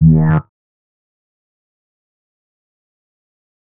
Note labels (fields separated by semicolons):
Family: bass; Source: synthesizer; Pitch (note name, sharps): D#2; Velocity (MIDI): 75; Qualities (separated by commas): distorted, fast decay, percussive